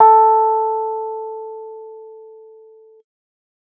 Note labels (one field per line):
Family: keyboard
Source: electronic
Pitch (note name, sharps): A4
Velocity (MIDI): 100